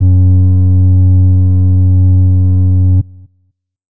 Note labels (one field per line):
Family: flute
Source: acoustic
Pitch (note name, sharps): F#2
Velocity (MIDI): 25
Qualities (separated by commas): dark